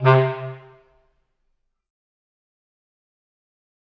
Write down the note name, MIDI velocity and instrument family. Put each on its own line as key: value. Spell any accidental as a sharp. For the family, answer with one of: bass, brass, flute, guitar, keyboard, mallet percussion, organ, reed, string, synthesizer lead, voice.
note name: C3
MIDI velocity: 100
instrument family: reed